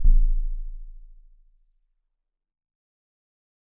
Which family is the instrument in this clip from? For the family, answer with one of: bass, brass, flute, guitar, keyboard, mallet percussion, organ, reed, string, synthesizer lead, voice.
mallet percussion